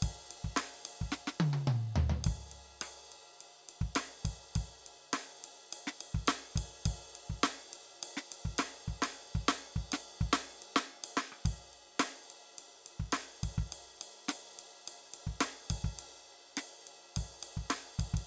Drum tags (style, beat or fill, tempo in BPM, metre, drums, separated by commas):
rock, beat, 105 BPM, 4/4, ride, open hi-hat, snare, cross-stick, high tom, mid tom, floor tom, kick